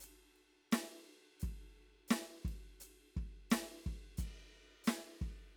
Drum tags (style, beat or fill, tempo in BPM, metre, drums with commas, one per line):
rock
beat
86 BPM
4/4
crash, ride, hi-hat pedal, snare, kick